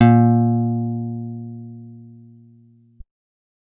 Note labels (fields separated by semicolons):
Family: guitar; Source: acoustic; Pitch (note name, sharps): A#2; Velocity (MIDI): 75